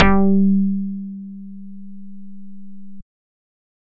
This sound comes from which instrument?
synthesizer bass